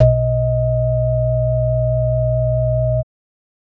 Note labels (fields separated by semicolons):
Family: organ; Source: electronic; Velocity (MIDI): 127; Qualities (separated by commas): multiphonic